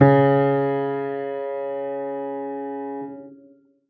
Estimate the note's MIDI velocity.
75